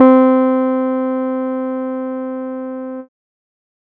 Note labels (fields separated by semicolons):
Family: keyboard; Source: electronic; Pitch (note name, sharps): C4; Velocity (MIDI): 25